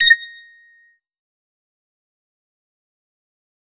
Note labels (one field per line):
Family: bass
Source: synthesizer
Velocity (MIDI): 127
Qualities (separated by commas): distorted, fast decay, percussive